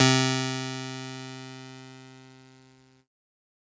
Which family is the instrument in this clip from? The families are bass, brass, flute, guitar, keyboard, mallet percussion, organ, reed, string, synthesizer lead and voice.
keyboard